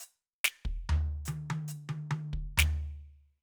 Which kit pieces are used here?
hi-hat pedal, snare, high tom, floor tom and kick